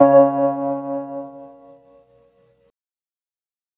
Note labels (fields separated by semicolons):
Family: organ; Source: electronic; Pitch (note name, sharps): C#3; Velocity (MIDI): 50